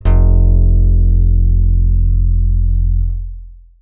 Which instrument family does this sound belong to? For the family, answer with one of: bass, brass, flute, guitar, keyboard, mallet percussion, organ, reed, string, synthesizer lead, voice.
bass